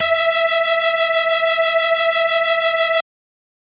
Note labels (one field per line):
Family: organ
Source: electronic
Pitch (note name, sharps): E5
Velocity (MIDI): 75